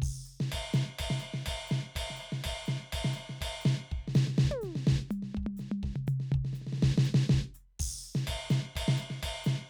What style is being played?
calypso